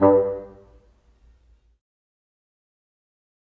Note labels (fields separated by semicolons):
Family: reed; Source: acoustic; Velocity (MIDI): 25; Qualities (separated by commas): fast decay, percussive, reverb